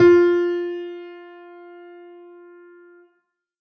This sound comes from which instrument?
acoustic keyboard